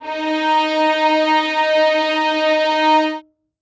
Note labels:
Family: string; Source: acoustic; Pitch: D#4; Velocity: 100; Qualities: reverb

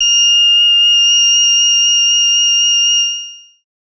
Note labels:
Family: bass; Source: synthesizer; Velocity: 75; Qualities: bright, distorted, long release

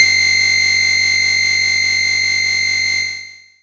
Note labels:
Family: bass; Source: synthesizer; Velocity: 100; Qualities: bright, distorted, long release

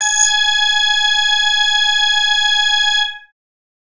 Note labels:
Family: bass; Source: synthesizer; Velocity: 100

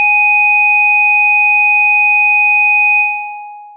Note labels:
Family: synthesizer lead; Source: synthesizer; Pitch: G#5; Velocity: 50; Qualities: long release

